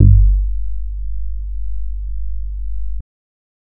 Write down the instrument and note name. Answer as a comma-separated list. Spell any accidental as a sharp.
synthesizer bass, G1